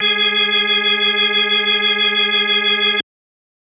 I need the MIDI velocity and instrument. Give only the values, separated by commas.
75, electronic organ